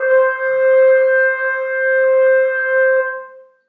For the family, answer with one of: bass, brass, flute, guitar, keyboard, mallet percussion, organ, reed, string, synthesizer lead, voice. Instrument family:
brass